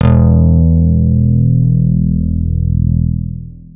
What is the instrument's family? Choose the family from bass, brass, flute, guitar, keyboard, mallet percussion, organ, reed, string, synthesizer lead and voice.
guitar